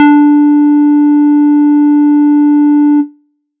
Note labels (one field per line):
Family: bass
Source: synthesizer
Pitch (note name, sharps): D4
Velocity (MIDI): 100